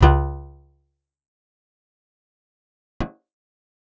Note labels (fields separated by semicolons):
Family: guitar; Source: acoustic; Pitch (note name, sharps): C#2; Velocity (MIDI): 25; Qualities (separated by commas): fast decay, percussive, reverb